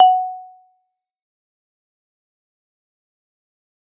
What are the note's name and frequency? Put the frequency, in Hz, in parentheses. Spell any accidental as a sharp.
F#5 (740 Hz)